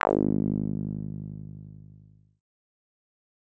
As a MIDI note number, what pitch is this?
32